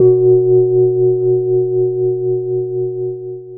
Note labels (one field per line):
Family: keyboard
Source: electronic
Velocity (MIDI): 75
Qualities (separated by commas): long release, reverb